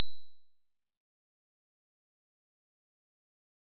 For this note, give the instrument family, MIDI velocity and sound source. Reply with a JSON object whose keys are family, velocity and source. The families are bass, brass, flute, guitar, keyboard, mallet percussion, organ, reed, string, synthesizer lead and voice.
{"family": "bass", "velocity": 127, "source": "synthesizer"}